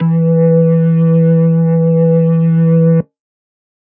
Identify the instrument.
electronic organ